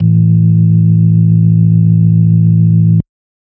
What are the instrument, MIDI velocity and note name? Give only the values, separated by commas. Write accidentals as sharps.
electronic organ, 127, A1